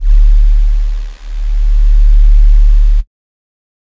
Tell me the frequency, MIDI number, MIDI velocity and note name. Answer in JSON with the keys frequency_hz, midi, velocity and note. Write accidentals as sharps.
{"frequency_hz": 36.71, "midi": 26, "velocity": 100, "note": "D1"}